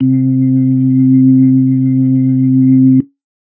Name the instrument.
electronic organ